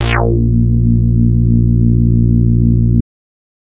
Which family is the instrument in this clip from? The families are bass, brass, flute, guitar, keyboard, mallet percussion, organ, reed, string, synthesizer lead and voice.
bass